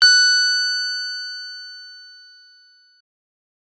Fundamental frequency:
1480 Hz